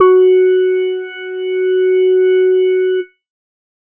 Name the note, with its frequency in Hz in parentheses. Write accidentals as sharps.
F#4 (370 Hz)